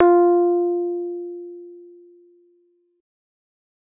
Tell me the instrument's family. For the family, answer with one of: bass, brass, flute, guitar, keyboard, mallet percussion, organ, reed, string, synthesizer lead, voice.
keyboard